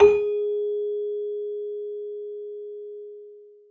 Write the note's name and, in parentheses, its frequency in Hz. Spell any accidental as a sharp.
G#4 (415.3 Hz)